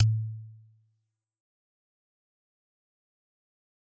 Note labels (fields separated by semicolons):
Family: mallet percussion; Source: acoustic; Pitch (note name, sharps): A2; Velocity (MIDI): 100; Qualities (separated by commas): fast decay, percussive